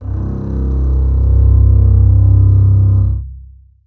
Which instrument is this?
acoustic string instrument